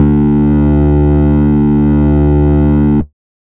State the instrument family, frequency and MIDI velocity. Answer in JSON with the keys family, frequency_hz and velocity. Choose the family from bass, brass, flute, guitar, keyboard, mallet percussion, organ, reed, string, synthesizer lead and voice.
{"family": "bass", "frequency_hz": 73.42, "velocity": 127}